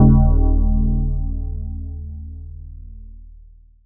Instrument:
electronic mallet percussion instrument